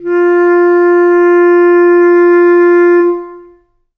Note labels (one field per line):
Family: reed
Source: acoustic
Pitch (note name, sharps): F4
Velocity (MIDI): 25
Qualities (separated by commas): long release, reverb